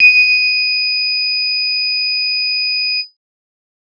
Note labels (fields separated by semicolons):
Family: bass; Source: synthesizer; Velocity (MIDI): 75; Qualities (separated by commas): bright